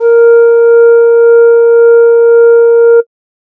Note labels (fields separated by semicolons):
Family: flute; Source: synthesizer; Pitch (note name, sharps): A#4; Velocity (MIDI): 50